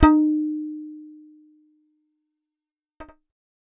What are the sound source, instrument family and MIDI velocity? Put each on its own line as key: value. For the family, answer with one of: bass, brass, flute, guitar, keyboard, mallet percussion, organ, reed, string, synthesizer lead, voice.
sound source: synthesizer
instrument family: bass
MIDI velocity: 50